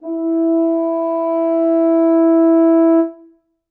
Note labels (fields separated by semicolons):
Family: brass; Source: acoustic; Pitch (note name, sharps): E4; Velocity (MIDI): 75; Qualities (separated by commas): reverb